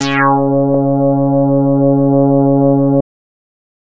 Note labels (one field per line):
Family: bass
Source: synthesizer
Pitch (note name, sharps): C#3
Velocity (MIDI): 100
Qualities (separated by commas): distorted